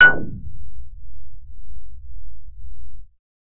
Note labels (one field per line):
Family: bass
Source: synthesizer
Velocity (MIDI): 75